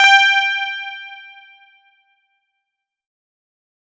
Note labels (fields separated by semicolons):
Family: guitar; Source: electronic; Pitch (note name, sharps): G5; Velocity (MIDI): 50